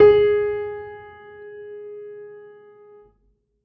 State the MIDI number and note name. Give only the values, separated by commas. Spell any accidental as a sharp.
68, G#4